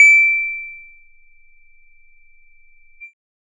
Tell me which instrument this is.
synthesizer bass